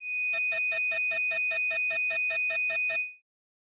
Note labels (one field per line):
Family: organ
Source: electronic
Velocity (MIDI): 100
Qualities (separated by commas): bright